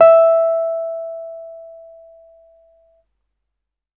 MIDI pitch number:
76